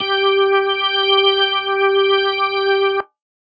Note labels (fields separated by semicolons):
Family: organ; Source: electronic; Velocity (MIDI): 25